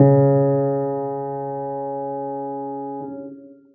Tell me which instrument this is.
acoustic keyboard